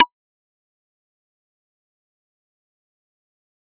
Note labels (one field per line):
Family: mallet percussion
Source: electronic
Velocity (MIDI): 127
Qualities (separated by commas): fast decay, percussive